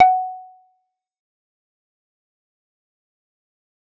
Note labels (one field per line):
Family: bass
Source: synthesizer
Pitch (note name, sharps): F#5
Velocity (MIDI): 127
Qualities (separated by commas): fast decay, percussive